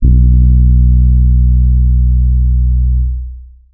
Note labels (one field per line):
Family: keyboard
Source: electronic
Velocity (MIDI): 100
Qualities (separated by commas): dark, long release